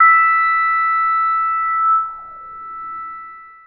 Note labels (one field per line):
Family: synthesizer lead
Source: synthesizer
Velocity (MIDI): 100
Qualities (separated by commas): long release